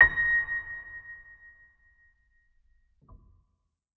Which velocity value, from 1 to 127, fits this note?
25